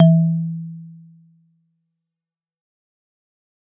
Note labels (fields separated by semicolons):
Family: mallet percussion; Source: acoustic; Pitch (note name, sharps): E3; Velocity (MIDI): 100; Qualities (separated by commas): dark, fast decay